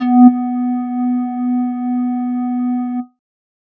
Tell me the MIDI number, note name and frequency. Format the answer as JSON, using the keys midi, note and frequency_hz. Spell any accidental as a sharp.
{"midi": 59, "note": "B3", "frequency_hz": 246.9}